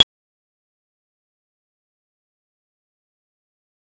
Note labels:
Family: bass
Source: synthesizer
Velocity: 75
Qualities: fast decay, percussive

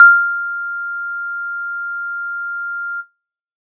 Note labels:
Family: bass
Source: synthesizer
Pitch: F6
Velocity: 50

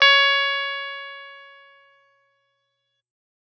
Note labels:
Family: guitar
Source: electronic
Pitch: C#5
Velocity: 75

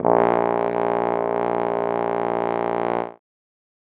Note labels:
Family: brass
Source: acoustic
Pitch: A#1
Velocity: 75

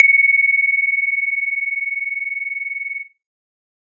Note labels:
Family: synthesizer lead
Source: synthesizer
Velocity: 75

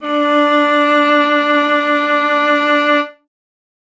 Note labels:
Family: string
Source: acoustic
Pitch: D4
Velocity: 50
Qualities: reverb

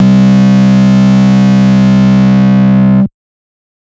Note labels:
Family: bass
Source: synthesizer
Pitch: C2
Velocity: 75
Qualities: bright, distorted, multiphonic

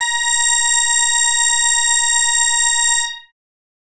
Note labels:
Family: bass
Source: synthesizer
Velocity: 127

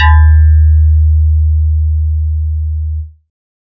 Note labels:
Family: synthesizer lead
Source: synthesizer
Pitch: D#2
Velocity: 127

